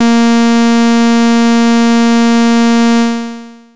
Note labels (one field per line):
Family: bass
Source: synthesizer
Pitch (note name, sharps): A#3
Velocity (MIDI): 25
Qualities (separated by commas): bright, distorted, long release